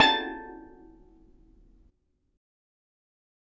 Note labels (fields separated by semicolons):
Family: mallet percussion; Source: acoustic; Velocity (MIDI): 75; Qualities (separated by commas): fast decay, percussive, reverb